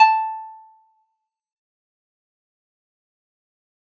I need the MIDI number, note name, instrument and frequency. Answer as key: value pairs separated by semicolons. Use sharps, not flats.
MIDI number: 81; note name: A5; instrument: acoustic guitar; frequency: 880 Hz